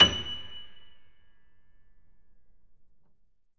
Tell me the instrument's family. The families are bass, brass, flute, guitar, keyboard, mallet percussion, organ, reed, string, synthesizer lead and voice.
keyboard